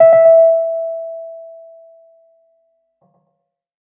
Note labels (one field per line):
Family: keyboard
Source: electronic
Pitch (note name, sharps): E5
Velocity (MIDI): 100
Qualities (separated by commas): tempo-synced